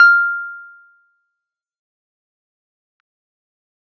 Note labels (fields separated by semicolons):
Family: keyboard; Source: electronic; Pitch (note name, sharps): F6; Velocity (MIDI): 100; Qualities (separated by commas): fast decay, percussive